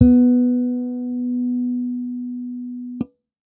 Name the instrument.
electronic bass